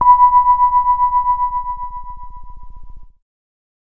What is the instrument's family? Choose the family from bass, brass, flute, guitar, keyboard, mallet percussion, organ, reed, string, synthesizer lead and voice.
keyboard